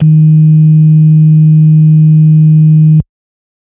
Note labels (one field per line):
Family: organ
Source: electronic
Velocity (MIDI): 25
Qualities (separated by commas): dark